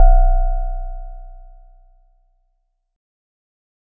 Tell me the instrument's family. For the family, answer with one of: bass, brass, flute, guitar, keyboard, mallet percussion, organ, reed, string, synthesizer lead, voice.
mallet percussion